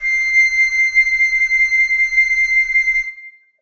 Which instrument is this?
acoustic flute